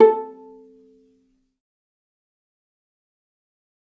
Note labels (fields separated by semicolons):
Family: string; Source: acoustic; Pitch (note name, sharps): A4; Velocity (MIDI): 75; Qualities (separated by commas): dark, fast decay, percussive, reverb